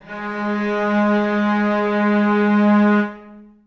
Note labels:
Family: string; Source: acoustic; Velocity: 50; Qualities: long release, reverb

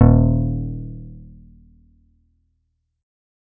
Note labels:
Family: bass; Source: synthesizer; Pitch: D#1; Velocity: 75

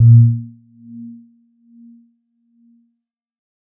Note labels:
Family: mallet percussion; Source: electronic; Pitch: A#2; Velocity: 25; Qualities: percussive

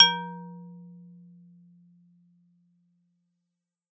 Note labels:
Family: mallet percussion; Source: acoustic; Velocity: 127; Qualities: percussive

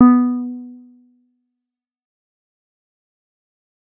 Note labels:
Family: bass; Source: synthesizer; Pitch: B3; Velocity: 100; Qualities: dark, fast decay

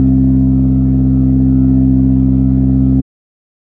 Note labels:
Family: organ; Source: electronic; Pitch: C2; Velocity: 75; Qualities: dark

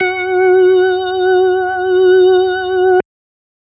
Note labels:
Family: organ; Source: electronic; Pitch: F#4; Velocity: 100

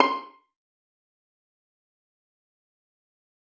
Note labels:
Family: string; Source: acoustic; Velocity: 75; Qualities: fast decay, percussive, reverb

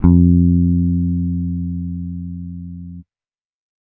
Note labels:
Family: bass; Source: electronic; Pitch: F2; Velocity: 25

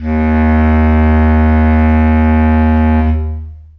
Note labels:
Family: reed; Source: acoustic; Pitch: D#2; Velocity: 50; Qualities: long release, reverb

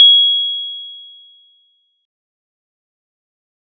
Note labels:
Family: keyboard; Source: electronic; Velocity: 25; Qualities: bright, distorted, fast decay

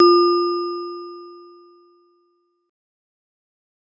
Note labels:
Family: mallet percussion; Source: acoustic; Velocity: 100

